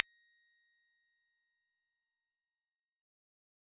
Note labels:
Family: bass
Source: synthesizer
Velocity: 127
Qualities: fast decay, percussive

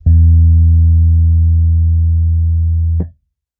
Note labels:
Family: keyboard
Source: electronic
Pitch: E2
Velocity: 25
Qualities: dark

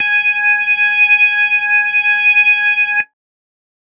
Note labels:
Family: organ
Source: electronic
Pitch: G#5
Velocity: 50

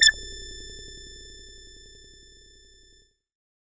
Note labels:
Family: bass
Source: synthesizer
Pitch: A6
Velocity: 25

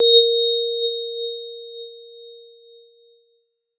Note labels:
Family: keyboard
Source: electronic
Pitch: A#4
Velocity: 75

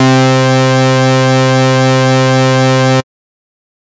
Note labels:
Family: bass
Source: synthesizer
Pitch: C3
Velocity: 100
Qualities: bright, distorted

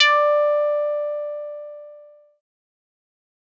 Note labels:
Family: synthesizer lead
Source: synthesizer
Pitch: D5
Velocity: 75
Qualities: distorted, fast decay

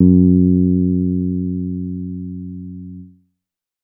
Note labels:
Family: bass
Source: synthesizer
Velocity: 75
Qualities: dark

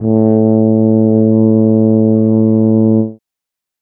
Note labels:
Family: brass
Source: acoustic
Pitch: A2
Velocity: 50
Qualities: dark

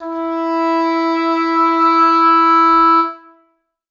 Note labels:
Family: reed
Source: acoustic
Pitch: E4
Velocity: 100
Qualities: reverb

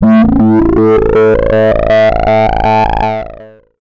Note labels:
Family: bass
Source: synthesizer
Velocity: 100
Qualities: distorted, long release, multiphonic, tempo-synced

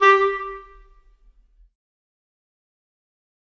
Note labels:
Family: reed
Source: acoustic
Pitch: G4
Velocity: 75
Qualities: fast decay, reverb

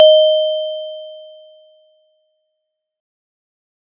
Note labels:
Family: mallet percussion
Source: acoustic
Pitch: D#5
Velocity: 100

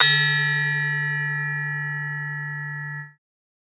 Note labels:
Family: mallet percussion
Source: acoustic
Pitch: D3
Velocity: 75

